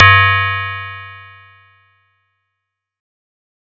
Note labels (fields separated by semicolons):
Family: mallet percussion; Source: acoustic; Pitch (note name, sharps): G2; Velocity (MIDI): 127; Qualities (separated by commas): bright